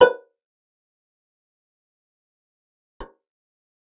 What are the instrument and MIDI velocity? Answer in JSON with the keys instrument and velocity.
{"instrument": "acoustic guitar", "velocity": 75}